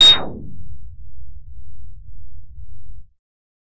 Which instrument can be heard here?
synthesizer bass